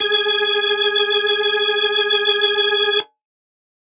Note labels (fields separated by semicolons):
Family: organ; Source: electronic; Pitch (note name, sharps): G#4; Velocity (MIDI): 25; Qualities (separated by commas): reverb